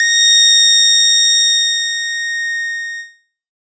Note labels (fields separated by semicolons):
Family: keyboard; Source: electronic; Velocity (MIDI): 75; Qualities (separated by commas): multiphonic